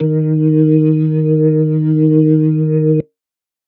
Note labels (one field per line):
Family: organ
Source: electronic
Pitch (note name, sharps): D#3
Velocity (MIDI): 25